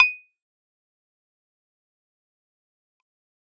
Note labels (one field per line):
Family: keyboard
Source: electronic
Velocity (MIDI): 25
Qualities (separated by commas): fast decay, percussive